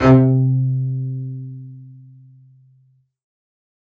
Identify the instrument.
acoustic string instrument